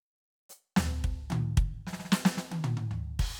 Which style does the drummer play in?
rock